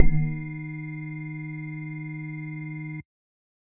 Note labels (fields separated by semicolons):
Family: bass; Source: synthesizer; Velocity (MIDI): 50